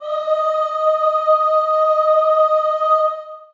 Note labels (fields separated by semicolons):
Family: voice; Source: acoustic; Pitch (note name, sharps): D#5; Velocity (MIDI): 50; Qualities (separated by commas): long release, reverb